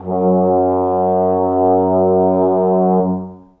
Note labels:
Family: brass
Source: acoustic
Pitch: F#2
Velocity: 25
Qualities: long release, reverb

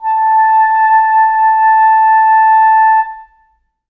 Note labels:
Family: reed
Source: acoustic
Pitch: A5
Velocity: 25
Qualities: reverb

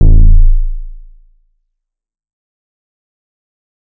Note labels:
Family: bass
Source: synthesizer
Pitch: A0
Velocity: 100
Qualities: dark, fast decay

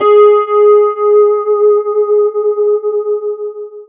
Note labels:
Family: guitar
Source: electronic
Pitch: G#4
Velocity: 100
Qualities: long release, multiphonic, non-linear envelope

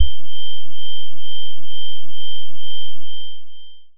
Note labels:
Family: bass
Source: synthesizer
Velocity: 25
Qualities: long release

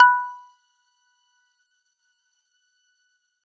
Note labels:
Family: mallet percussion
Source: acoustic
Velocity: 127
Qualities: multiphonic, percussive

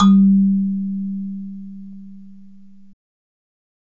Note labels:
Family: mallet percussion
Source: acoustic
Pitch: G3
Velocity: 127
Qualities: reverb

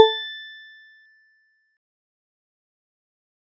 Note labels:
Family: mallet percussion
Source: acoustic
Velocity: 25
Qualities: fast decay, percussive

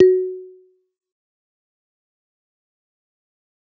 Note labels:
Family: mallet percussion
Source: acoustic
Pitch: F#4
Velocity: 100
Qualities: fast decay, percussive

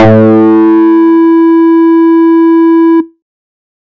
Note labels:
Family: bass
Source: synthesizer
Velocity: 75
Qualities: distorted

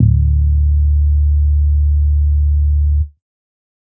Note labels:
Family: bass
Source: synthesizer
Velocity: 50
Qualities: dark

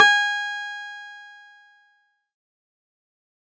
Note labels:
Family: keyboard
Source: electronic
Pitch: G#5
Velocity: 50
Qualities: distorted, fast decay

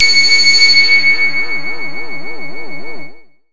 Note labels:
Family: bass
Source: synthesizer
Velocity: 100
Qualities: bright, distorted

